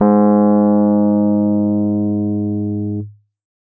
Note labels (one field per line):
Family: keyboard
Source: electronic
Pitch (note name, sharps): G#2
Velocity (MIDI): 127